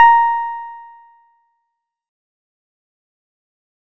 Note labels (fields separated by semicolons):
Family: guitar; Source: synthesizer; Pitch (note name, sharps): A#5; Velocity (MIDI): 50; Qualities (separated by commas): fast decay